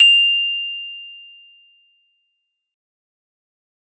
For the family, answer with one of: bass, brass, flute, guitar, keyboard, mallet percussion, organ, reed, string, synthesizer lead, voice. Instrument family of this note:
mallet percussion